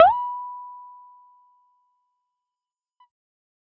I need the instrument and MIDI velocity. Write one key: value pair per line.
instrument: electronic guitar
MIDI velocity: 127